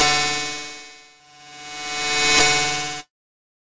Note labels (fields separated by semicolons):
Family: guitar; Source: electronic; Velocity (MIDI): 25; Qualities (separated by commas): bright, distorted